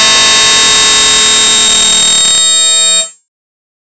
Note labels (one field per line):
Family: bass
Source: synthesizer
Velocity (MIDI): 50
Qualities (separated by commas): bright, distorted